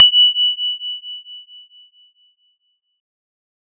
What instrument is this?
synthesizer guitar